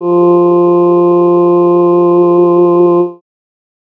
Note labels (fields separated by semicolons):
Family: voice; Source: synthesizer; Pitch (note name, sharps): F3; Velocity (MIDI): 25; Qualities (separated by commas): bright